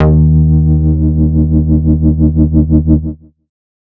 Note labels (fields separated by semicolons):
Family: bass; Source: synthesizer; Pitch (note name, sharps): D#2; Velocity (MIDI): 100; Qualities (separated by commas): distorted